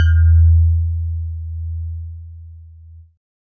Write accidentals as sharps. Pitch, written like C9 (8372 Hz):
E2 (82.41 Hz)